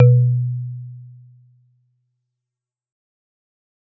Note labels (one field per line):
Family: mallet percussion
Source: acoustic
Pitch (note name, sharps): B2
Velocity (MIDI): 50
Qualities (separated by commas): dark, fast decay